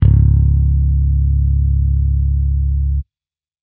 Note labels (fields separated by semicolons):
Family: bass; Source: electronic; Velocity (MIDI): 100